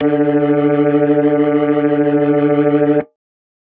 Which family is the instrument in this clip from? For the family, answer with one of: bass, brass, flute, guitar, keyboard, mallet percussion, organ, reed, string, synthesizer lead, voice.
organ